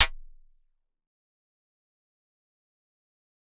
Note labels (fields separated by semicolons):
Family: mallet percussion; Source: acoustic; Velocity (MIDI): 25; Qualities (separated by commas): fast decay, percussive